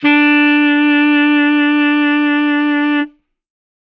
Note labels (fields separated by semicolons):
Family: reed; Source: acoustic; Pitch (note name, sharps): D4; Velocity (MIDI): 75